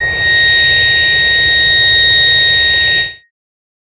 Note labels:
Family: bass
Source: synthesizer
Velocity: 50

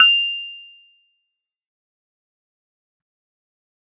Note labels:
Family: keyboard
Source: electronic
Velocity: 100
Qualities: bright, fast decay, percussive

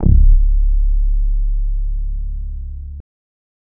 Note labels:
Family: bass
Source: synthesizer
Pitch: C#1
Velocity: 25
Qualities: dark, distorted

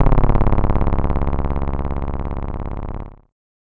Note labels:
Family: bass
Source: synthesizer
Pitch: C#0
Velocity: 100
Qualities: bright, distorted

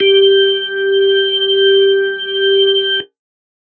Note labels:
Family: organ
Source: electronic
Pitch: G4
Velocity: 50

